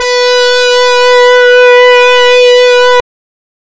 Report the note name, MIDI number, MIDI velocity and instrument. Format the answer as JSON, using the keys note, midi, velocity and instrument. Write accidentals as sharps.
{"note": "B4", "midi": 71, "velocity": 100, "instrument": "synthesizer reed instrument"}